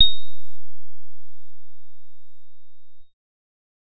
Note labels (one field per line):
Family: bass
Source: synthesizer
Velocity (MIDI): 127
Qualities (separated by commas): bright